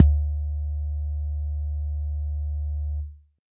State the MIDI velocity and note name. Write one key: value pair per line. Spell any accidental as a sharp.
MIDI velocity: 127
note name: D2